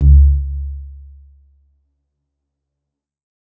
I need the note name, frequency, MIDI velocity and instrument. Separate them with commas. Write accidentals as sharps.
C#2, 69.3 Hz, 25, electronic keyboard